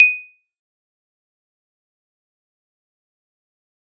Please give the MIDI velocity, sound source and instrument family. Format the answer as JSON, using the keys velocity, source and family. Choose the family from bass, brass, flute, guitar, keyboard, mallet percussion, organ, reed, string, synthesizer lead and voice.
{"velocity": 50, "source": "electronic", "family": "keyboard"}